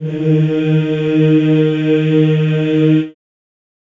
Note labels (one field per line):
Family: voice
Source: acoustic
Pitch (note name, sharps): D#3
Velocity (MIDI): 25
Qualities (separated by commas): reverb